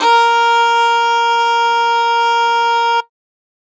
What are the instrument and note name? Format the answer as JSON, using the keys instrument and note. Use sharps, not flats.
{"instrument": "acoustic string instrument", "note": "A#4"}